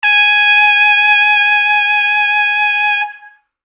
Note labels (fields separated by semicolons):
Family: brass; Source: acoustic; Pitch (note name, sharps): G#5; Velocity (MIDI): 100; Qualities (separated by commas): distorted